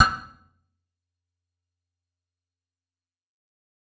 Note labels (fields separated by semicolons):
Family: guitar; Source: electronic; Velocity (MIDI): 100; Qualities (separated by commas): fast decay, percussive, reverb